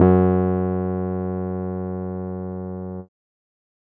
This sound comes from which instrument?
electronic keyboard